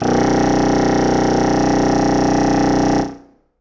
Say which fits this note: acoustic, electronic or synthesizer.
acoustic